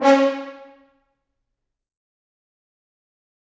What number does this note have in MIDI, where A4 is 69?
61